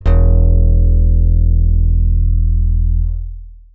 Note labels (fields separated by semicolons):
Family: bass; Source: synthesizer; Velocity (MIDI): 127; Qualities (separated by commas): dark, long release